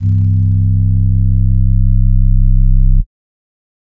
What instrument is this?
synthesizer flute